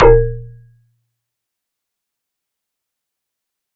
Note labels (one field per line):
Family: mallet percussion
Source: acoustic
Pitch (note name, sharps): A#0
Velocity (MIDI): 75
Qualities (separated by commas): fast decay, percussive